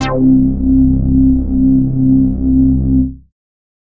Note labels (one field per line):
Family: bass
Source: synthesizer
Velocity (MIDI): 75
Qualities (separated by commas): distorted